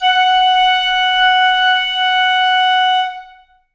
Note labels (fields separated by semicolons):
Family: flute; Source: acoustic; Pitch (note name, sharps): F#5; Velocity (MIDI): 127; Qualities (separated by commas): reverb